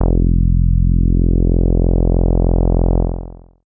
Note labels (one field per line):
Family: bass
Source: synthesizer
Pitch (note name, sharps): F1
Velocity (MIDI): 25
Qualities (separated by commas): distorted, long release